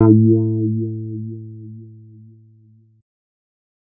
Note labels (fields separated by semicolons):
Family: bass; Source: synthesizer; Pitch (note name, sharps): A2; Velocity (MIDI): 50; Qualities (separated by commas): dark, distorted